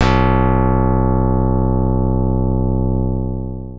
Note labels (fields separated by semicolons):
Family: keyboard; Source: electronic; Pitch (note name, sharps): C1; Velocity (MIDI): 75; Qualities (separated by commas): bright, long release